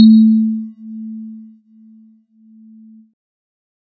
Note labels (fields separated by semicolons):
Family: keyboard; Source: synthesizer; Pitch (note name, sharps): A3; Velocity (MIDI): 100